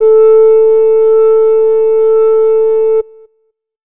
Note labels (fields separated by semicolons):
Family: flute; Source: acoustic; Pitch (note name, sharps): A4; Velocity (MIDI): 75